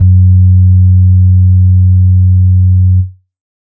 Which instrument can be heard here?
electronic organ